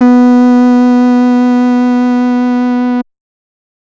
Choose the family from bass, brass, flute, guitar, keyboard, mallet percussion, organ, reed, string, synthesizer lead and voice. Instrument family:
bass